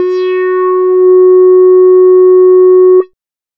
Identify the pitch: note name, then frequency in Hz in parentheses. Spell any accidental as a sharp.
F#4 (370 Hz)